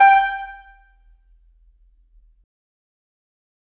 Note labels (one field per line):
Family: reed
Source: acoustic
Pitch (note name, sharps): G5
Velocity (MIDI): 100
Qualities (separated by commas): fast decay, percussive, reverb